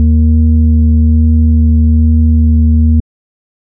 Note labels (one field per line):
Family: organ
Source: electronic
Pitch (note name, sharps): D#2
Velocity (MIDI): 50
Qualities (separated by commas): dark